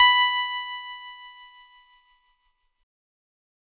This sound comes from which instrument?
electronic keyboard